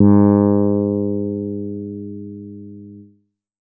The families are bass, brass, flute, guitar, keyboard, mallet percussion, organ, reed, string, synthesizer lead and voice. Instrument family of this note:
bass